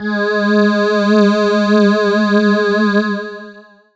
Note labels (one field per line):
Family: voice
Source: synthesizer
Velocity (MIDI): 25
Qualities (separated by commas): distorted, long release